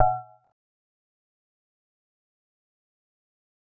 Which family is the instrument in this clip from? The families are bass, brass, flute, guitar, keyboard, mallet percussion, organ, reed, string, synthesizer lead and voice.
mallet percussion